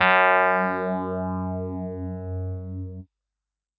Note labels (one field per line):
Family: keyboard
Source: electronic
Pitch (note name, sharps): F#2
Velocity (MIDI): 127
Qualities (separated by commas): distorted